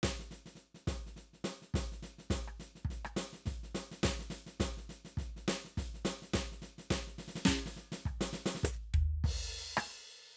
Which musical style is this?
rock